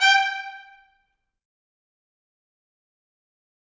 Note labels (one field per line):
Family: brass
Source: acoustic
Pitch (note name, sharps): G5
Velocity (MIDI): 127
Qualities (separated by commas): bright, fast decay, percussive, reverb